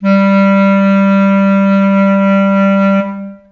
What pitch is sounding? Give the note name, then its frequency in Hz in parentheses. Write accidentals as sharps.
G3 (196 Hz)